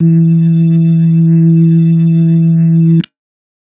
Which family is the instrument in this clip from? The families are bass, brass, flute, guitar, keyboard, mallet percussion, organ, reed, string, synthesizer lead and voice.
organ